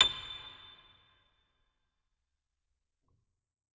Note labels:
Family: organ; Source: electronic; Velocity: 127; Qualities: fast decay, percussive, reverb

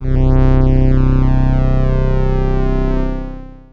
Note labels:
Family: organ; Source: electronic; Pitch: C1; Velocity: 127; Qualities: distorted, long release

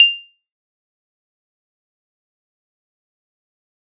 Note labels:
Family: keyboard; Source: electronic; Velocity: 127; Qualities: bright, fast decay, percussive

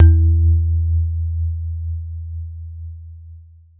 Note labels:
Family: mallet percussion; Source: acoustic; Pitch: E2; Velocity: 100; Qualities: long release

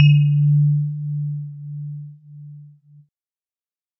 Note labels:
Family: keyboard; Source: electronic; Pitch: D3; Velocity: 127; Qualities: multiphonic

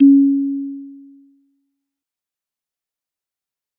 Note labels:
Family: mallet percussion; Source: acoustic; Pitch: C#4; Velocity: 75; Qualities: dark, fast decay

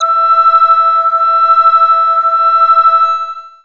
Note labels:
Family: bass; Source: synthesizer; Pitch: E6; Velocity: 50; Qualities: distorted, long release, multiphonic

